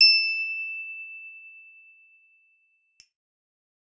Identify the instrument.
electronic guitar